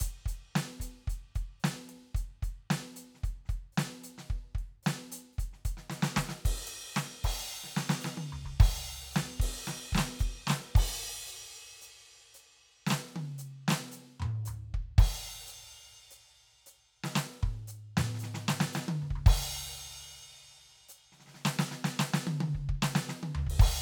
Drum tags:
rock
beat
112 BPM
4/4
crash, closed hi-hat, hi-hat pedal, snare, high tom, mid tom, floor tom, kick

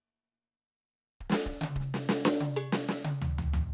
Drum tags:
rock
fill
93 BPM
4/4
percussion, snare, high tom, floor tom, kick

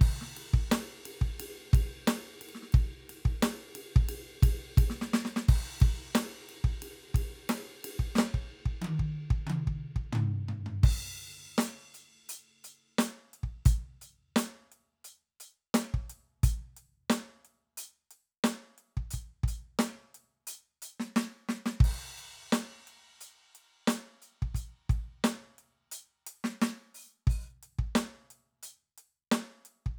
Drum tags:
rock
beat
88 BPM
4/4
crash, ride, closed hi-hat, open hi-hat, snare, high tom, mid tom, floor tom, kick

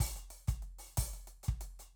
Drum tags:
rock
beat
120 BPM
4/4
closed hi-hat, kick

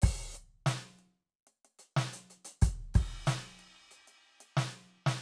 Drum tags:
hip-hop
beat
92 BPM
4/4
crash, closed hi-hat, open hi-hat, hi-hat pedal, snare, kick

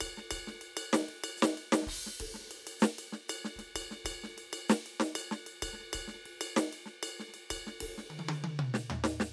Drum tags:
Afro-Cuban
beat
128 BPM
4/4
crash, ride, ride bell, hi-hat pedal, snare, high tom, mid tom, floor tom, kick

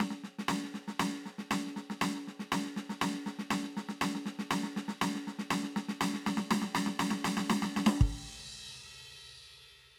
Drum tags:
jazz
beat
120 BPM
4/4
crash, snare, kick

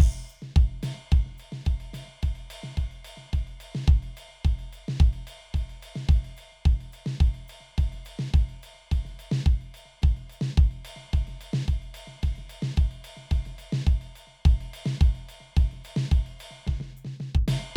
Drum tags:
calypso
beat
108 BPM
4/4
crash, ride, hi-hat pedal, snare, floor tom, kick

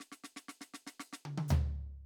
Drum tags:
jazz-funk
fill
116 BPM
4/4
closed hi-hat, hi-hat pedal, snare, high tom, floor tom

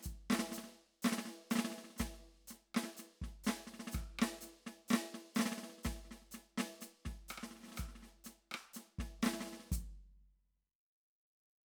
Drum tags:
New Orleans second line
beat
124 BPM
4/4
hi-hat pedal, snare, cross-stick, kick

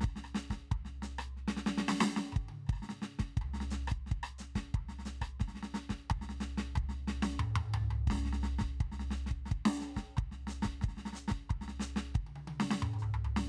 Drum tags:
samba
beat
89 BPM
4/4
hi-hat pedal, snare, cross-stick, high tom, mid tom, floor tom, kick

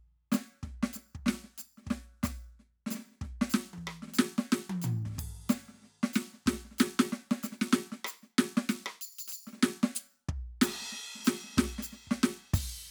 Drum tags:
New Orleans funk
beat
93 BPM
4/4
crash, ride, percussion, snare, cross-stick, high tom, floor tom, kick

